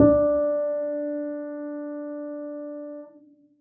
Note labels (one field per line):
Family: keyboard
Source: acoustic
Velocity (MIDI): 25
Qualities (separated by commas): dark, reverb